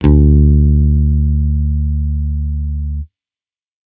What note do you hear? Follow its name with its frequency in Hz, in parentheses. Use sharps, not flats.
D2 (73.42 Hz)